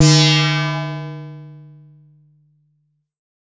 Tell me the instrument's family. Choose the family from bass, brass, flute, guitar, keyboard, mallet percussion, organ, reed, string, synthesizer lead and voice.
bass